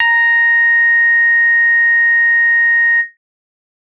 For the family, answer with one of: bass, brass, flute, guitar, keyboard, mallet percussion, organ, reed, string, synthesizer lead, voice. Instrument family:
bass